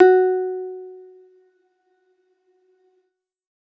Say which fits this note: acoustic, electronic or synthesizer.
electronic